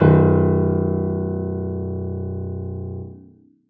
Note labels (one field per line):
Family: keyboard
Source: acoustic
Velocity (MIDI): 127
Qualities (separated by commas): reverb